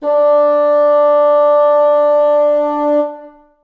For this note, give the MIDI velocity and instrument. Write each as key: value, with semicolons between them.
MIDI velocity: 127; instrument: acoustic reed instrument